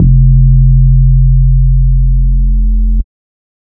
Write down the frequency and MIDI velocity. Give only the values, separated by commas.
43.65 Hz, 127